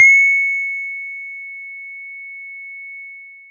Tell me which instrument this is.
acoustic mallet percussion instrument